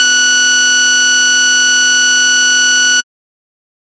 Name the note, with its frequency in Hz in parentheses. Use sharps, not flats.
F#6 (1480 Hz)